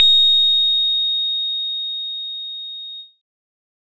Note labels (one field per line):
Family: bass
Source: synthesizer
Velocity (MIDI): 127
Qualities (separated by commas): bright